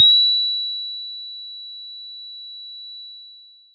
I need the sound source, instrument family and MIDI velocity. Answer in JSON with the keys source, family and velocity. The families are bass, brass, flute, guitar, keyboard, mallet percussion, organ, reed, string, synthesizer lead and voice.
{"source": "acoustic", "family": "mallet percussion", "velocity": 127}